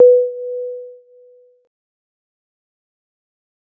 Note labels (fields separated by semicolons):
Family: keyboard; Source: electronic; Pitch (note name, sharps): B4; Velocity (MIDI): 25; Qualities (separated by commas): dark, fast decay